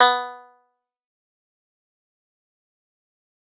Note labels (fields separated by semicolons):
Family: guitar; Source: acoustic; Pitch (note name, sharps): B3; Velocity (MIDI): 75; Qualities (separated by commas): fast decay, percussive